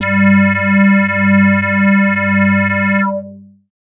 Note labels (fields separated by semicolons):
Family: bass; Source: synthesizer; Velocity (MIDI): 127; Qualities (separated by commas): distorted, long release, multiphonic